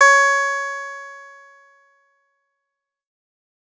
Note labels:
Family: guitar; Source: electronic; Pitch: C#5; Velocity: 127; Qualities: fast decay

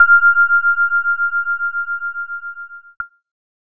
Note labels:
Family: keyboard; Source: electronic; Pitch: F6; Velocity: 25; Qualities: distorted

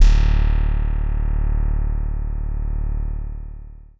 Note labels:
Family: guitar; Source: synthesizer; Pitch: D1; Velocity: 75; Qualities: long release

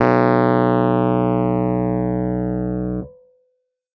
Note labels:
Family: keyboard; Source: electronic; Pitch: B1; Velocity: 127; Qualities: distorted

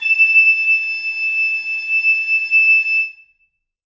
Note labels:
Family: reed; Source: acoustic; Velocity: 100; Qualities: bright, reverb

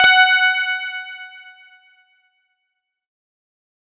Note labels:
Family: guitar; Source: electronic; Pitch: F#5; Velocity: 127

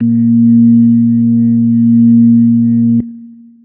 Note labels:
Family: organ; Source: electronic; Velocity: 25; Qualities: dark, long release

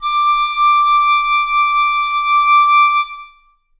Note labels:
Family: flute; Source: acoustic; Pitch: D6; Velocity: 25; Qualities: reverb

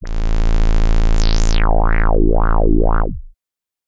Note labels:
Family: bass; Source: synthesizer; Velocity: 127; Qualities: bright, distorted, non-linear envelope

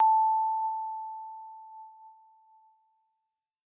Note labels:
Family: keyboard; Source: electronic; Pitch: A5; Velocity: 50; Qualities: bright

